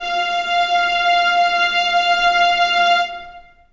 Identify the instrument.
acoustic string instrument